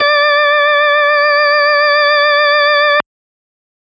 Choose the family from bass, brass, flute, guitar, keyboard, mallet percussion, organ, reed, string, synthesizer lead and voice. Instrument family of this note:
organ